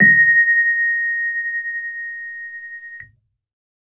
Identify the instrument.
electronic keyboard